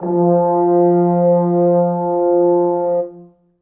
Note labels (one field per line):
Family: brass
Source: acoustic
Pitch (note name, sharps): F3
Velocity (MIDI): 50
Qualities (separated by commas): dark, reverb